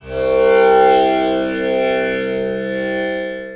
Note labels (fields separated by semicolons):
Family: guitar; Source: acoustic; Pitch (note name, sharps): C2; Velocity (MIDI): 100; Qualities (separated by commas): bright, long release, reverb